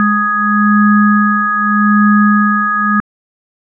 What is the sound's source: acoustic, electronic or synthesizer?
electronic